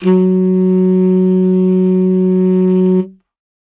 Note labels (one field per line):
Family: reed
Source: acoustic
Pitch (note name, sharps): F#3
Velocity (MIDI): 25